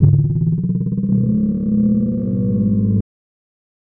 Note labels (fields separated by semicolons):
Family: voice; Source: synthesizer; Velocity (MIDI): 50; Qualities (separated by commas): distorted